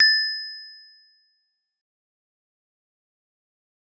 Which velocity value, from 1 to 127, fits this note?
75